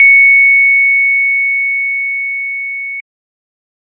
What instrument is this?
electronic organ